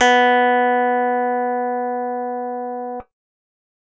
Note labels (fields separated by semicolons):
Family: keyboard; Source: electronic; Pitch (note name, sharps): B3; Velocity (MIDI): 25